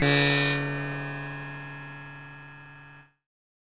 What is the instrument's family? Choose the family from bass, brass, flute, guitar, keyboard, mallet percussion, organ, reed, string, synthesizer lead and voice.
keyboard